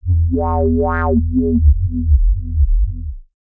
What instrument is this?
synthesizer bass